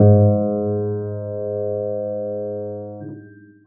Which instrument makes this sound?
acoustic keyboard